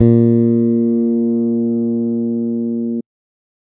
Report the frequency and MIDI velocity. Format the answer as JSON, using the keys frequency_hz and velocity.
{"frequency_hz": 116.5, "velocity": 50}